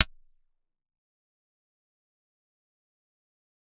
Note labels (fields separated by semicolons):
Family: mallet percussion; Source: acoustic; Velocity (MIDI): 100; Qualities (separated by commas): fast decay, percussive